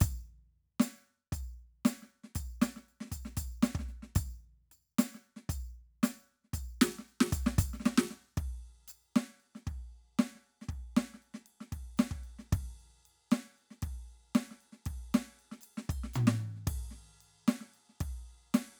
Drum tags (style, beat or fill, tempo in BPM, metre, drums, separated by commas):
funk, beat, 115 BPM, 4/4, ride, ride bell, percussion, snare, floor tom, kick